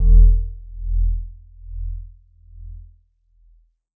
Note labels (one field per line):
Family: mallet percussion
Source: electronic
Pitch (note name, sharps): E1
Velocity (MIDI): 50